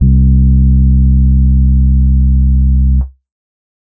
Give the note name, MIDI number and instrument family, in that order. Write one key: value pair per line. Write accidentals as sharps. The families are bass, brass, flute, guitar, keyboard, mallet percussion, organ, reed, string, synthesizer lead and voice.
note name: C2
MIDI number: 36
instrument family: keyboard